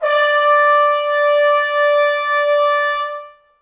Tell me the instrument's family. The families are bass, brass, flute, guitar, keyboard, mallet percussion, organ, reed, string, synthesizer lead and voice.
brass